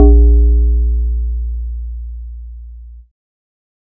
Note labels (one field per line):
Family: bass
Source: synthesizer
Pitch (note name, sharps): A#1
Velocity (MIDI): 25